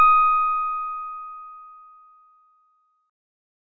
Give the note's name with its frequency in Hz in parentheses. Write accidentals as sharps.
D#6 (1245 Hz)